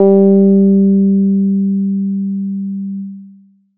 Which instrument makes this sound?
synthesizer bass